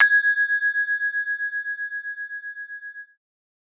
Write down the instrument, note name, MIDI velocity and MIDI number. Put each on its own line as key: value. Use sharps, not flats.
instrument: acoustic mallet percussion instrument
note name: G#6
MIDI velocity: 100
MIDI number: 92